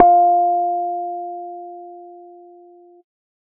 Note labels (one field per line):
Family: bass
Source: synthesizer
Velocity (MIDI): 127